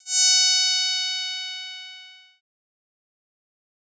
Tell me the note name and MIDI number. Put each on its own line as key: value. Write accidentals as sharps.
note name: F#5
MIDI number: 78